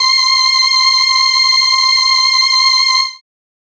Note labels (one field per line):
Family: keyboard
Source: synthesizer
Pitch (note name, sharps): C6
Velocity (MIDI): 100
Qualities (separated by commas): bright